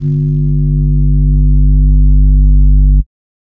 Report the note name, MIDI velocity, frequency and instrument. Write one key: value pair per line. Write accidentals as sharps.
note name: G1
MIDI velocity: 100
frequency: 49 Hz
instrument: synthesizer flute